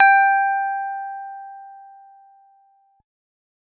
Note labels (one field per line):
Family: guitar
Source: electronic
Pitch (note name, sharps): G5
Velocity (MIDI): 100